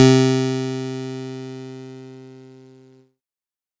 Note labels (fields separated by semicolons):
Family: keyboard; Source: electronic; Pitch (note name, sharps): C3; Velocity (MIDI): 75; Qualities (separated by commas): bright, distorted